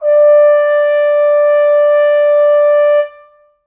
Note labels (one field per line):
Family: brass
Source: acoustic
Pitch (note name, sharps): D5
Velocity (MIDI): 100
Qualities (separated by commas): reverb